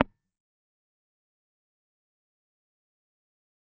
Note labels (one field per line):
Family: guitar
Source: electronic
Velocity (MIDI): 25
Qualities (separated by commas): fast decay, percussive